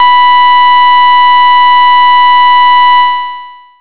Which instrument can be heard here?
synthesizer bass